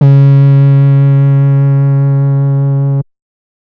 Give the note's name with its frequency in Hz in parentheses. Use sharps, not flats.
C#3 (138.6 Hz)